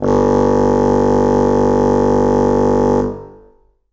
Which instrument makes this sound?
acoustic reed instrument